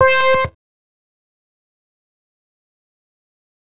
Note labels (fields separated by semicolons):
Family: bass; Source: synthesizer; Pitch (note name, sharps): C5; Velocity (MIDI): 100; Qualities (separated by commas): fast decay